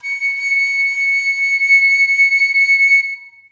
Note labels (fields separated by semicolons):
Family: flute; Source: acoustic; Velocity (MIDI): 75; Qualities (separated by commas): reverb